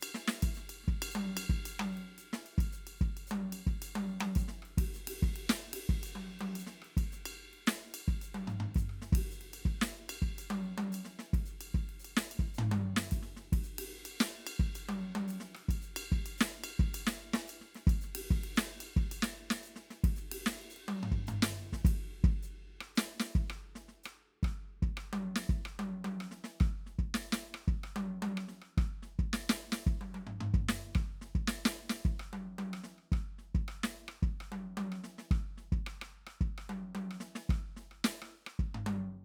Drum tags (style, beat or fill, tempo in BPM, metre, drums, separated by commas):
Afro-Cuban rumba, beat, 110 BPM, 4/4, ride, ride bell, hi-hat pedal, snare, cross-stick, high tom, floor tom, kick